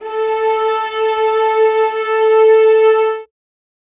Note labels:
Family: string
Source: acoustic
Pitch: A4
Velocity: 25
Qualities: reverb

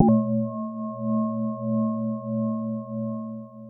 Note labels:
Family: mallet percussion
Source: synthesizer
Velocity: 100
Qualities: long release, multiphonic

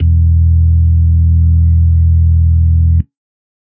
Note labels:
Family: organ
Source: electronic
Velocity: 75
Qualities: dark

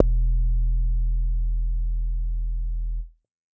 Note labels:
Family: bass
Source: synthesizer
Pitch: E1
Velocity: 75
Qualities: dark, distorted

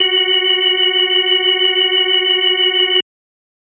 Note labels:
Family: organ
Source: electronic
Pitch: F#4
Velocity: 50

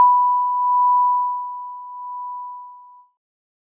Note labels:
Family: keyboard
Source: electronic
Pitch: B5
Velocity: 25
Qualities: multiphonic

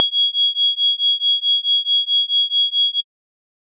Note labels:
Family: bass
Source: synthesizer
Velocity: 127

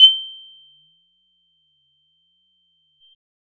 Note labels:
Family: bass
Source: synthesizer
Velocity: 50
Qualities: bright, percussive

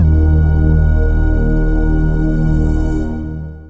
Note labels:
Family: synthesizer lead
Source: synthesizer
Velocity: 127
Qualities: long release

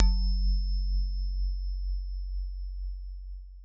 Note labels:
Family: mallet percussion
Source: acoustic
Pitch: F#1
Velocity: 127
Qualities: long release

